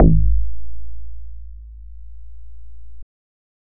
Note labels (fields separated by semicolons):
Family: bass; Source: synthesizer; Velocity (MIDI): 25